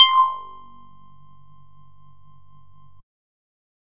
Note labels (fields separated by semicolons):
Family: bass; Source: synthesizer; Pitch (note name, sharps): C6; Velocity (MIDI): 127; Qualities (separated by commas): percussive